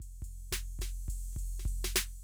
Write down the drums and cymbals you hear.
crash, snare and kick